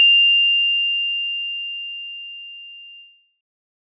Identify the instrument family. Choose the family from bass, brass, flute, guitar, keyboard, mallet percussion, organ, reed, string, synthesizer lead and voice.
mallet percussion